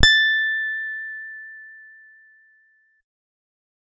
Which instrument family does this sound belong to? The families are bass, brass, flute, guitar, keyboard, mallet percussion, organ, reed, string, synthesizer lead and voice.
guitar